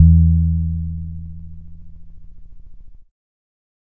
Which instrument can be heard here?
electronic keyboard